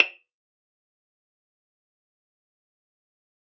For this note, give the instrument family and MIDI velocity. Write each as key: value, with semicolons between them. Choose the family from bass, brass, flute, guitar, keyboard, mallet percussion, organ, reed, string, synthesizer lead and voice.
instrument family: string; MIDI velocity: 75